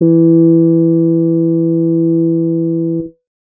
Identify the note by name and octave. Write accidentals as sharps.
E3